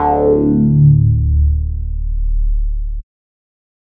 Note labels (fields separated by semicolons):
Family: bass; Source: synthesizer; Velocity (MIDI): 25; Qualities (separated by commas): distorted